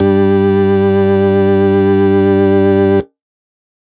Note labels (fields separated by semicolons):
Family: organ; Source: electronic; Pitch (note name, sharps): G2; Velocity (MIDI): 75; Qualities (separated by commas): distorted